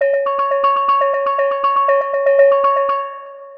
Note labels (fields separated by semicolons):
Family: mallet percussion; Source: synthesizer; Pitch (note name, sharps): C#5; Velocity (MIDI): 100; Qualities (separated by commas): long release, multiphonic, percussive, tempo-synced